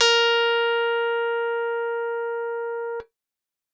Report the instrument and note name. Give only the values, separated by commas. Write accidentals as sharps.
electronic keyboard, A#4